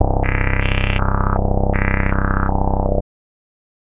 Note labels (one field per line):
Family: bass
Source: synthesizer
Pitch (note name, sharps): C0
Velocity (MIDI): 127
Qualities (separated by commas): tempo-synced